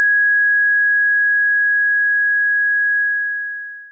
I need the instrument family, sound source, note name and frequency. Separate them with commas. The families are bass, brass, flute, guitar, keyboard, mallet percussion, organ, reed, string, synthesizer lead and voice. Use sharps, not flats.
synthesizer lead, synthesizer, G#6, 1661 Hz